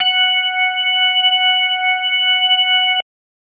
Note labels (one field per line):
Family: organ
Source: electronic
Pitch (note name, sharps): F#5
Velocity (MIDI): 100